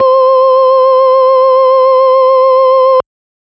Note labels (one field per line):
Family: organ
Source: electronic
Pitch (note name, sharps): C5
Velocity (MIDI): 75